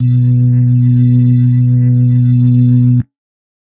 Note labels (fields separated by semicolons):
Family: organ; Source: electronic; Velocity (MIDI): 25; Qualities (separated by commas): dark